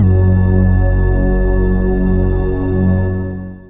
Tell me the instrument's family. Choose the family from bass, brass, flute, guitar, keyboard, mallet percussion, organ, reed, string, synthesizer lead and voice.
synthesizer lead